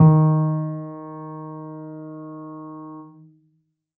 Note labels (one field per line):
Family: keyboard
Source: acoustic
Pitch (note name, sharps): D#3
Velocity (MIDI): 50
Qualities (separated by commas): dark